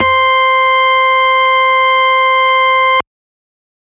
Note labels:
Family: organ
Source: electronic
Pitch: C5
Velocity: 100

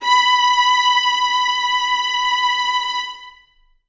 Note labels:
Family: string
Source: acoustic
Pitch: B5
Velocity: 75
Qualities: reverb

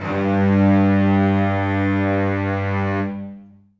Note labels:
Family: string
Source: acoustic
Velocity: 100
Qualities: long release, reverb

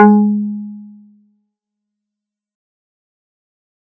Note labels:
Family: guitar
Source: synthesizer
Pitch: G#3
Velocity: 75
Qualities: dark, fast decay

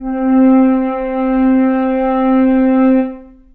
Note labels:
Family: flute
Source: acoustic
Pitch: C4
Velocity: 25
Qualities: dark, long release, reverb

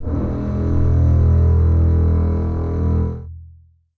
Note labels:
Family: string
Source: acoustic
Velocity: 50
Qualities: long release, reverb

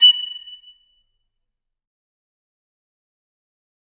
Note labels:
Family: flute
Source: acoustic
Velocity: 100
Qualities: bright, fast decay, percussive, reverb

